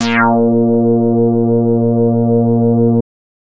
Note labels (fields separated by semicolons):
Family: bass; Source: synthesizer; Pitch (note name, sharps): A#2; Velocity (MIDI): 75; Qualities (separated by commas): distorted